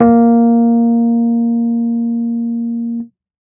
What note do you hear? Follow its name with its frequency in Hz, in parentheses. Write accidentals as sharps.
A#3 (233.1 Hz)